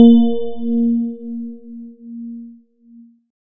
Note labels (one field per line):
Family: keyboard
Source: electronic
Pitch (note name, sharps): A#3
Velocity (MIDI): 75